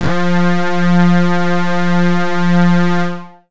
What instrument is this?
synthesizer bass